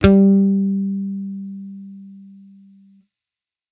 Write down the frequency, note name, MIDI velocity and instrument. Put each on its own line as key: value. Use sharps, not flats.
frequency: 196 Hz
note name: G3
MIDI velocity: 127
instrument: electronic bass